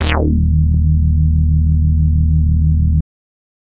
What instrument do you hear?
synthesizer bass